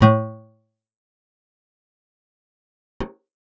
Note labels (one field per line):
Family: guitar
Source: acoustic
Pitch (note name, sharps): A2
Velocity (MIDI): 25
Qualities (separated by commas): fast decay, percussive, reverb